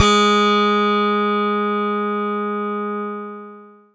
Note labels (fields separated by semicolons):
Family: keyboard; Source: electronic; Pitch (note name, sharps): G#3; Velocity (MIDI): 100; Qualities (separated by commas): bright, long release